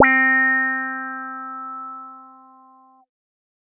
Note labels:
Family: bass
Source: synthesizer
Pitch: C4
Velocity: 127

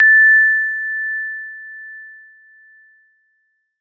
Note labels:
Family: keyboard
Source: electronic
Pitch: A6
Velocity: 50

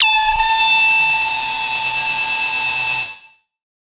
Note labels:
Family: synthesizer lead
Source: synthesizer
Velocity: 100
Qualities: bright, distorted, multiphonic, non-linear envelope

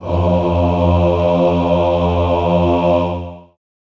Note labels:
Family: voice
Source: acoustic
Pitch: F2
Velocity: 127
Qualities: long release, reverb

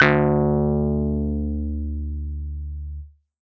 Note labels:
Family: keyboard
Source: electronic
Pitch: D2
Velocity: 100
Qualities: distorted

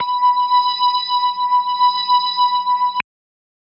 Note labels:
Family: organ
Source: electronic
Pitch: B5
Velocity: 25

